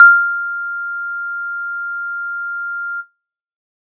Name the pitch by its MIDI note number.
89